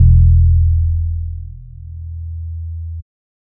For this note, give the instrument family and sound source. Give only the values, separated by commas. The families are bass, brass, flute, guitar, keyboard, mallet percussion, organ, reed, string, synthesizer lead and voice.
bass, synthesizer